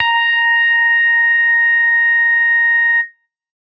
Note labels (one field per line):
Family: bass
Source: synthesizer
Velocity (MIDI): 127